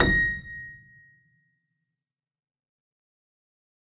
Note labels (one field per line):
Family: keyboard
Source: acoustic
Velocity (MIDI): 100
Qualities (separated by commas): reverb